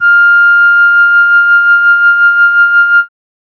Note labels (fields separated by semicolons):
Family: keyboard; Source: synthesizer; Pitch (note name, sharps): F6; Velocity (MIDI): 25; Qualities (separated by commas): bright